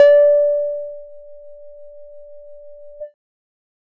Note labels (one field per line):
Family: bass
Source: synthesizer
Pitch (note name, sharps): D5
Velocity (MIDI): 75